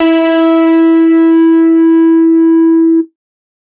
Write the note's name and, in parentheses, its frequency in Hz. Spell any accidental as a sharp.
E4 (329.6 Hz)